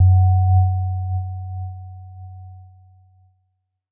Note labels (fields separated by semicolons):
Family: keyboard; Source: electronic; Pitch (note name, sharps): F#2; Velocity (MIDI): 75; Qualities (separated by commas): dark